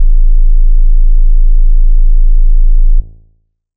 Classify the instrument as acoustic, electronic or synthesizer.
synthesizer